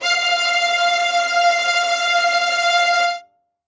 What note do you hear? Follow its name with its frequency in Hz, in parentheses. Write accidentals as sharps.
F5 (698.5 Hz)